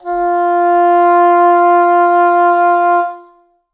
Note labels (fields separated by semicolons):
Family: reed; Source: acoustic; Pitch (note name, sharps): F4; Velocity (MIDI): 25; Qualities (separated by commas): reverb